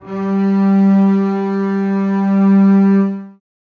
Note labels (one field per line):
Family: string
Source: acoustic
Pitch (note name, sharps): G3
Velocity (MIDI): 50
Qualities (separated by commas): reverb